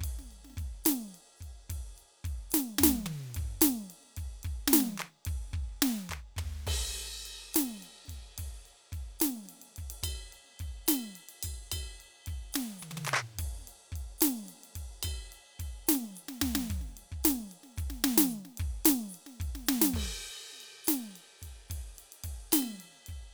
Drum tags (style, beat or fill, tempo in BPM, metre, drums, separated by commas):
blues shuffle, beat, 72 BPM, 4/4, crash, ride, ride bell, hi-hat pedal, percussion, snare, mid tom, floor tom, kick